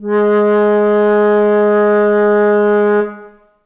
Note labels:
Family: flute; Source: acoustic; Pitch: G#3; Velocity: 75; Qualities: reverb

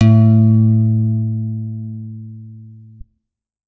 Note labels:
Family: guitar; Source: electronic; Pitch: A2; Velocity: 100; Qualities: reverb

